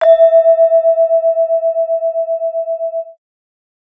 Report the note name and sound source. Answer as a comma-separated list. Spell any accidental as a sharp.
E5, acoustic